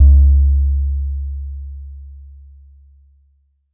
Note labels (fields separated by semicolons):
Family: mallet percussion; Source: acoustic; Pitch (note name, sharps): C#2; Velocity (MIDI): 25; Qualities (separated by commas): dark